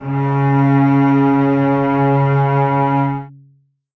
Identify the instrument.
acoustic string instrument